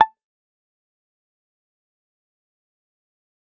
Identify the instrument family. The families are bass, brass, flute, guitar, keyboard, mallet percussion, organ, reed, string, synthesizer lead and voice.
guitar